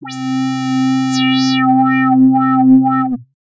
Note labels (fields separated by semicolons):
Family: bass; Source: synthesizer; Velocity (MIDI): 100; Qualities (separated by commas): distorted, non-linear envelope